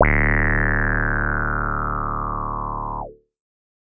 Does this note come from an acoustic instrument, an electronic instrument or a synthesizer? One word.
synthesizer